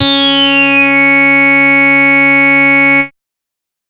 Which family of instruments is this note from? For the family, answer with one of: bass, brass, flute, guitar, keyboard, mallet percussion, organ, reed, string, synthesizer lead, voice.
bass